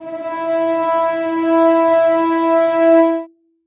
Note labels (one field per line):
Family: string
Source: acoustic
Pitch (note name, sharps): E4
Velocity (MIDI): 25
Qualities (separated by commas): reverb